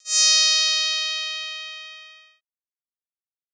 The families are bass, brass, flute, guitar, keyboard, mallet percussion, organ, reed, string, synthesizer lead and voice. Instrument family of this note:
bass